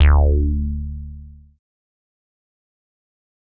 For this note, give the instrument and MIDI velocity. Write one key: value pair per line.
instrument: synthesizer bass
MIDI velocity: 50